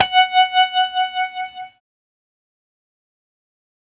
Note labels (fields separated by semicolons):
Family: keyboard; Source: synthesizer; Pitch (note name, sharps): F#5; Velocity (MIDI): 100; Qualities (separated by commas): bright, distorted, fast decay